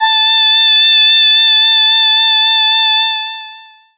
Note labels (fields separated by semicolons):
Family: voice; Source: synthesizer; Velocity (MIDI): 25; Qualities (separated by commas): bright, distorted, long release